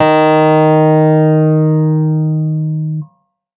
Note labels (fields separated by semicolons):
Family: keyboard; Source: electronic; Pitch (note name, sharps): D#3; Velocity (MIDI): 127